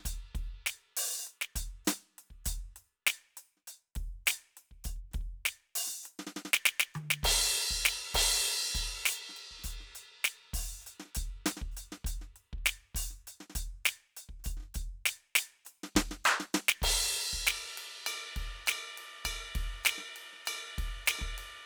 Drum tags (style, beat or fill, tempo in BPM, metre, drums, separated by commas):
funk, beat, 100 BPM, 4/4, crash, ride, ride bell, closed hi-hat, open hi-hat, hi-hat pedal, percussion, snare, high tom, kick